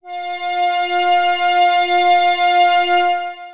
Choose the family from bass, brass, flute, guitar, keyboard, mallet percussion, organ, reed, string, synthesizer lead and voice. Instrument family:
synthesizer lead